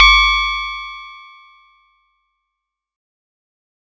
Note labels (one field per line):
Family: mallet percussion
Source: acoustic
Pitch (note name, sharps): G1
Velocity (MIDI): 127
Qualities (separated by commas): bright, fast decay